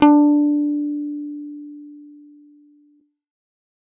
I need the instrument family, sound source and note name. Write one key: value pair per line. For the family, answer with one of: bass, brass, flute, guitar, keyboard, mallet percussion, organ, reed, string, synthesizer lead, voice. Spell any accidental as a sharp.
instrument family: bass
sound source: synthesizer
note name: D4